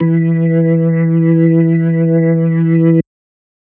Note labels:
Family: organ; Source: electronic; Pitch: E3; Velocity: 50

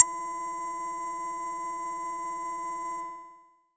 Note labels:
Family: bass; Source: synthesizer; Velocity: 50; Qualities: bright, multiphonic

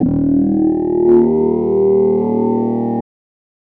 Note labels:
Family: voice; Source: synthesizer; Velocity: 25; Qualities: distorted

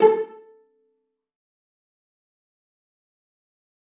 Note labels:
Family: string; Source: acoustic; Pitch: A4; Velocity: 100; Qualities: fast decay, percussive, reverb

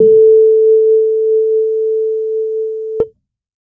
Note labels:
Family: keyboard; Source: electronic; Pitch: A4; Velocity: 25

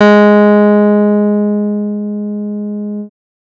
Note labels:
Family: bass; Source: synthesizer; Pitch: G#3; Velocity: 25; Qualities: distorted

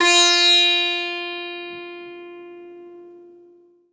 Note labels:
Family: guitar; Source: acoustic; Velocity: 25; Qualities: bright, multiphonic, reverb

